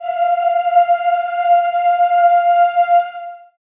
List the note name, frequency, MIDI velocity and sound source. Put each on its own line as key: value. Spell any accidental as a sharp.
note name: F5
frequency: 698.5 Hz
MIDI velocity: 25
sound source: acoustic